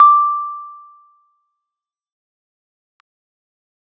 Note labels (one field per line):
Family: keyboard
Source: electronic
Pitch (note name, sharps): D6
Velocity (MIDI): 50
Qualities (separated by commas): fast decay